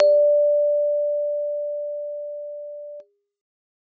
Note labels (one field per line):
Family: keyboard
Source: acoustic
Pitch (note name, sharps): D5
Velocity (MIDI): 50